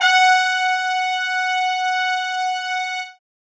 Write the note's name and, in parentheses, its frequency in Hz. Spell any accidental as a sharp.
F#5 (740 Hz)